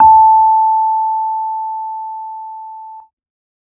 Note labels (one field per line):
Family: keyboard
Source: electronic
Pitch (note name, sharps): A5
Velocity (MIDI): 50